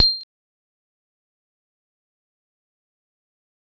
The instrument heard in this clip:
acoustic mallet percussion instrument